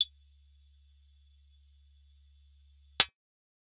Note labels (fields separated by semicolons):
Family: bass; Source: synthesizer; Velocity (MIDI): 127; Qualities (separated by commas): percussive